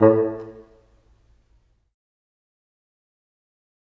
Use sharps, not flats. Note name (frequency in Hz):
A2 (110 Hz)